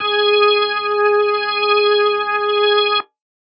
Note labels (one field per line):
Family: organ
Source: electronic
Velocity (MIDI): 127